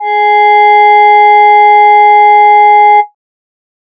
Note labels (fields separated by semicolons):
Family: voice; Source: synthesizer; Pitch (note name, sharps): G#4; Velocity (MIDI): 127